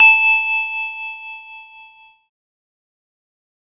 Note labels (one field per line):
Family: keyboard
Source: electronic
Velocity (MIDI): 50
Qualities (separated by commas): fast decay, reverb